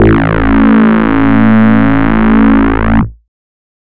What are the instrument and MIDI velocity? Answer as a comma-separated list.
synthesizer bass, 75